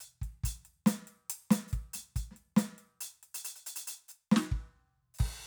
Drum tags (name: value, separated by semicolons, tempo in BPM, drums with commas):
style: hip-hop; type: beat; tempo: 140 BPM; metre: 4/4; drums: crash, closed hi-hat, hi-hat pedal, snare, kick